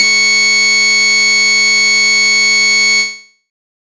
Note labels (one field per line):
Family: bass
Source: synthesizer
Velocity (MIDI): 75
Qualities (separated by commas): bright, distorted